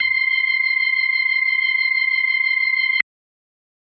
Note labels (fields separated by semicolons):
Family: organ; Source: electronic; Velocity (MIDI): 50